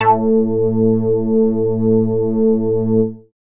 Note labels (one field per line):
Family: bass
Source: synthesizer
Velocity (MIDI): 25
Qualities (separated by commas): distorted